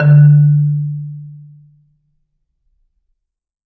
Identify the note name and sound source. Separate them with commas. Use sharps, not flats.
D3, acoustic